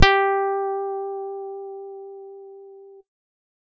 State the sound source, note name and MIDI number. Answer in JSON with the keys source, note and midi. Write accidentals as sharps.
{"source": "electronic", "note": "G4", "midi": 67}